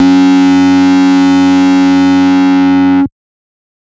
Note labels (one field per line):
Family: bass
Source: synthesizer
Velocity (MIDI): 75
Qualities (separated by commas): bright, distorted, multiphonic